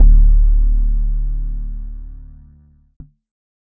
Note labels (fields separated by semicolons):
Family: keyboard; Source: electronic; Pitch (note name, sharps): D1; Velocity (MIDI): 25; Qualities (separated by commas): dark, distorted